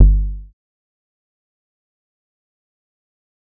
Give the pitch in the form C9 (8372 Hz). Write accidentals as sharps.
G1 (49 Hz)